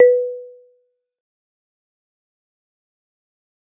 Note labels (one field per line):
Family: mallet percussion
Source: acoustic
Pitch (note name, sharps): B4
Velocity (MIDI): 75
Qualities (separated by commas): dark, fast decay, percussive, reverb